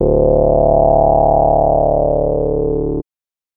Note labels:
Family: bass; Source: synthesizer; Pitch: D1; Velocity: 100; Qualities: distorted

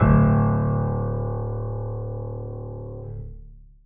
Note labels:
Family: keyboard; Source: acoustic; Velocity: 100; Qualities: reverb

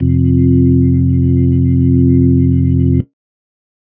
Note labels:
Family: organ; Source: electronic; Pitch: F1; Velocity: 127; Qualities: dark

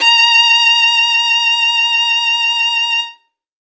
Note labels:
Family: string; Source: acoustic; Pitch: A#5; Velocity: 127; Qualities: bright

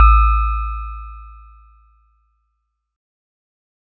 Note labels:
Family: mallet percussion; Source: acoustic; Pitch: A1; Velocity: 50; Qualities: bright

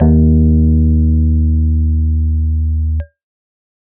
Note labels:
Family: keyboard; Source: electronic; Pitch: D#2; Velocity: 25; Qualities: distorted

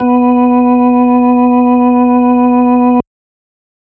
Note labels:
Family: organ; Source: electronic; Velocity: 50

